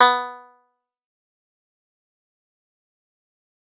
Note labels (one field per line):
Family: guitar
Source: acoustic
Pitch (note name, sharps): B3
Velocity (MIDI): 25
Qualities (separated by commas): fast decay, percussive